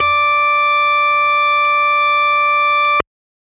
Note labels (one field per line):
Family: organ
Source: electronic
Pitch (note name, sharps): D5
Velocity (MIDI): 127